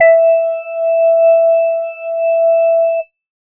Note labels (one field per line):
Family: organ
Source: electronic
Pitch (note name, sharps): E5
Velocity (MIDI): 75